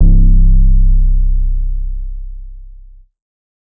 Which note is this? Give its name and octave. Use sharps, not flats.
C1